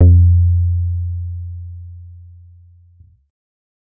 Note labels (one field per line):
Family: bass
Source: synthesizer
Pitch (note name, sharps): F2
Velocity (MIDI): 50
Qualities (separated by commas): dark